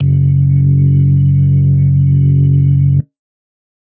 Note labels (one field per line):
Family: organ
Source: electronic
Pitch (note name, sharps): F#1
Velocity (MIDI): 75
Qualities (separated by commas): distorted